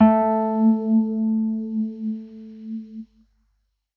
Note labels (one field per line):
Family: keyboard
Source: electronic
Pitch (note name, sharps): A3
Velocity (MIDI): 75